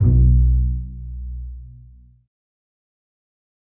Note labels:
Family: string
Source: acoustic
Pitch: B1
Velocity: 75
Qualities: dark, fast decay, reverb

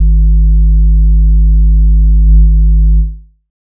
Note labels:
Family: bass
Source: synthesizer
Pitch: G#1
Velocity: 50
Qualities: dark

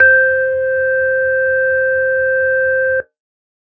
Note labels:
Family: organ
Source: electronic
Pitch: C5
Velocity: 127

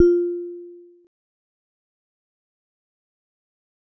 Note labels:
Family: mallet percussion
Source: acoustic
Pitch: F4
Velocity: 25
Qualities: dark, fast decay

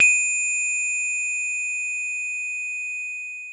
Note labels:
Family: mallet percussion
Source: acoustic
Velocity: 100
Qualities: bright, long release

